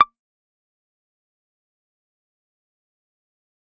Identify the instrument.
electronic guitar